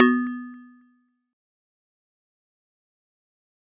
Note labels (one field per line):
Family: mallet percussion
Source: acoustic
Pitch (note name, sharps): B3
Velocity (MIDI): 50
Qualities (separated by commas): fast decay, percussive